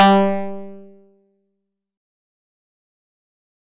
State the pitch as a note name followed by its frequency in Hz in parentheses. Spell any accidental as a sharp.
G3 (196 Hz)